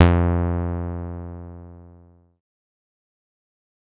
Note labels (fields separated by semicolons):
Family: bass; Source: synthesizer; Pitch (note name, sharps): F2; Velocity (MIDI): 50; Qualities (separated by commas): distorted, fast decay